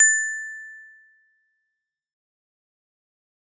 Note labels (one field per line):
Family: mallet percussion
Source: acoustic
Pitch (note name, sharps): A6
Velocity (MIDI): 127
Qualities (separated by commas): fast decay